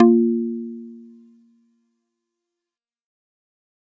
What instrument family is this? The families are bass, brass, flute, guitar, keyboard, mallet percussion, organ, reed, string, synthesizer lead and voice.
mallet percussion